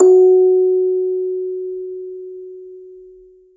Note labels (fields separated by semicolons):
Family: mallet percussion; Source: acoustic; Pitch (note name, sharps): F#4; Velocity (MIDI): 25; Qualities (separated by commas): reverb